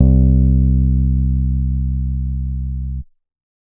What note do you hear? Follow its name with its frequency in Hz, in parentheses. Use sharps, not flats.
C2 (65.41 Hz)